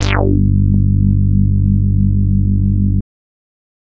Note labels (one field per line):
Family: bass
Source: synthesizer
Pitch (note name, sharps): G1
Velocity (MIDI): 75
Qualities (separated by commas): distorted